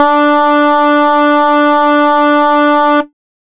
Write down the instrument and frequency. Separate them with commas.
synthesizer bass, 293.7 Hz